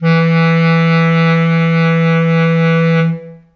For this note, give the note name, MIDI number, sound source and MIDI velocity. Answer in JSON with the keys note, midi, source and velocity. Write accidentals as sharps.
{"note": "E3", "midi": 52, "source": "acoustic", "velocity": 75}